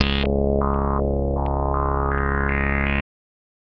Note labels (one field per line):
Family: bass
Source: synthesizer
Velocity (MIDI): 50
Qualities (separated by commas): tempo-synced